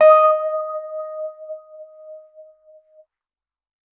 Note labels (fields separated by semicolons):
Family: keyboard; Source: electronic; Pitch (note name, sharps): D#5; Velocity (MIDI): 127; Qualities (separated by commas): non-linear envelope